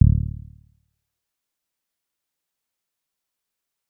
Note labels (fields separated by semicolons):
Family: bass; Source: synthesizer; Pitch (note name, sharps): D1; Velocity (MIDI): 25; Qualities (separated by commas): dark, fast decay, percussive